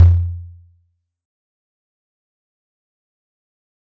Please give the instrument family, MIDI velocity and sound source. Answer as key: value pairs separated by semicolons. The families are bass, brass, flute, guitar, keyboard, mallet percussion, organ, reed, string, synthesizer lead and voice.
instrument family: mallet percussion; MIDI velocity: 75; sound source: acoustic